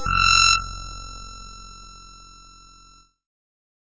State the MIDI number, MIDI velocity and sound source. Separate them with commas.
88, 75, synthesizer